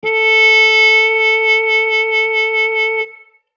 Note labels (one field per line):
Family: brass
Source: acoustic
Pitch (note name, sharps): A4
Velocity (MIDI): 100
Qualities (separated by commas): bright